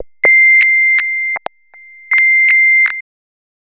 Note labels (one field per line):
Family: bass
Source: synthesizer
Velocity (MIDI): 100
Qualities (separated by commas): tempo-synced